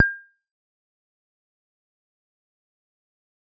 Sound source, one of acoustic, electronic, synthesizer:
synthesizer